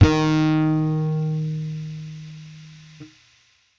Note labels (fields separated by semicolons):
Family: bass; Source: electronic; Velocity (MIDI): 25; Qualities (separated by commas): bright, distorted